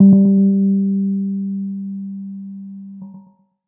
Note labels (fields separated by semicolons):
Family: keyboard; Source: electronic; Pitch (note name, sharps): G3; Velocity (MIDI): 25; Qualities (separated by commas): dark, tempo-synced